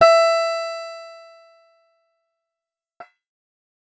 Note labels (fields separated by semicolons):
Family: guitar; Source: acoustic; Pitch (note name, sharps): E5; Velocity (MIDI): 50; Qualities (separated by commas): bright, distorted, fast decay